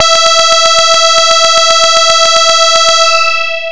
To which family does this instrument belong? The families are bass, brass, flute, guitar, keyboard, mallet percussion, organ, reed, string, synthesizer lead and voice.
bass